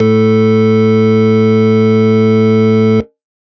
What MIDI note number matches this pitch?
45